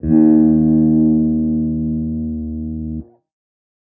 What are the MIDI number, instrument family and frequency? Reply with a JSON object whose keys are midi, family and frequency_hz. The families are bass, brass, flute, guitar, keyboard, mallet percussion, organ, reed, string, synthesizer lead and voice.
{"midi": 39, "family": "guitar", "frequency_hz": 77.78}